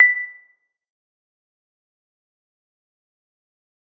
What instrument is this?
acoustic mallet percussion instrument